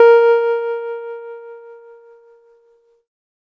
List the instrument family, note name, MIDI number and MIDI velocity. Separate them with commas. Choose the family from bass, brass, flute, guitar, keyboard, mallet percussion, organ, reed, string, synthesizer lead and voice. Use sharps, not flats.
keyboard, A#4, 70, 127